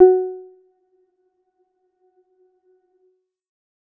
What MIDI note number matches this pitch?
66